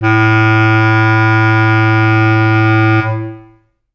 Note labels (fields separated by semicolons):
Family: reed; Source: acoustic; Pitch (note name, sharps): A2; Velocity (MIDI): 100; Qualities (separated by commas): long release, reverb